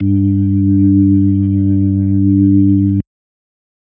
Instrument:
electronic organ